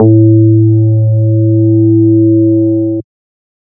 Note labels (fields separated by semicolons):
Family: bass; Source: synthesizer; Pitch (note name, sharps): A2; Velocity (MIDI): 127